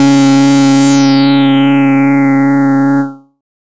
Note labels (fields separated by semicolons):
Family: bass; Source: synthesizer; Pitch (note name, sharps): C#3; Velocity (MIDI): 100; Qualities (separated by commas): bright, distorted, non-linear envelope